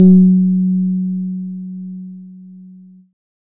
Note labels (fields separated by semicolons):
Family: keyboard; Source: electronic; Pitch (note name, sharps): F#3; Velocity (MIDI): 75; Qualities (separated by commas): distorted